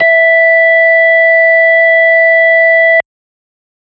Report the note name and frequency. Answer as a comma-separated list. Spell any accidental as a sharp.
E5, 659.3 Hz